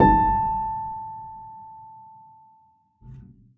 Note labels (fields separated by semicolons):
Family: keyboard; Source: acoustic; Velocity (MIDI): 50; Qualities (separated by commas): dark, reverb